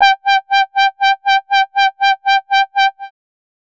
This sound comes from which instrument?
synthesizer bass